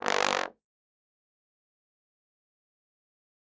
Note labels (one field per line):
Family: brass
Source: acoustic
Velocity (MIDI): 75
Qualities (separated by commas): bright, fast decay, reverb